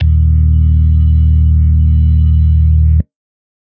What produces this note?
electronic organ